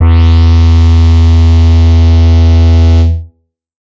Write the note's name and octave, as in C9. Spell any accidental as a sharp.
E2